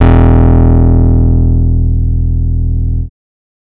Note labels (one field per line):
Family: bass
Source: synthesizer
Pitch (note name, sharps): E1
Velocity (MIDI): 100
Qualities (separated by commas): distorted